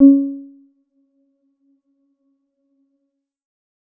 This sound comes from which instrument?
electronic keyboard